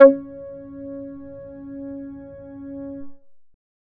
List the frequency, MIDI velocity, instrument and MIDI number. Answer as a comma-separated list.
277.2 Hz, 50, synthesizer bass, 61